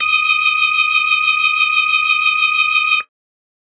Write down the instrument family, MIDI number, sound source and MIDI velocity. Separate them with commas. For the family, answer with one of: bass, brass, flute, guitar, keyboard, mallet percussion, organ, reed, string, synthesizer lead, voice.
organ, 87, electronic, 75